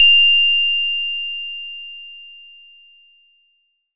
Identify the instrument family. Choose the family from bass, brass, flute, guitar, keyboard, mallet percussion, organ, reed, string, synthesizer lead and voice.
bass